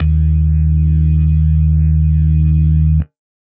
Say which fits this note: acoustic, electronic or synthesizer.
electronic